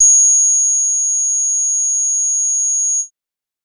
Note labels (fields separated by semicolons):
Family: bass; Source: synthesizer; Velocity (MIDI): 25; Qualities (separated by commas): bright, distorted